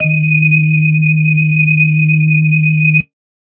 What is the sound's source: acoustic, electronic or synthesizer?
electronic